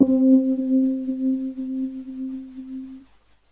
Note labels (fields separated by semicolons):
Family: keyboard; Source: electronic; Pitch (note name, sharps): C4; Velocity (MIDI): 25; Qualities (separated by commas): dark